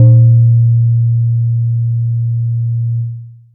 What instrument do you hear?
acoustic mallet percussion instrument